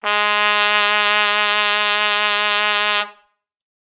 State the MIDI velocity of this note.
127